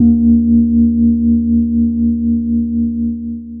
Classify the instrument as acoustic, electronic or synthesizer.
electronic